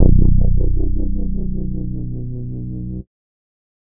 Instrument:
synthesizer bass